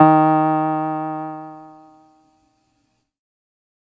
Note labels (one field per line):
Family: keyboard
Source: electronic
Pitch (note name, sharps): D#3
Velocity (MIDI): 127